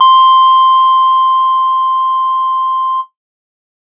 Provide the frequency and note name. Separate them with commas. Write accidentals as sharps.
1047 Hz, C6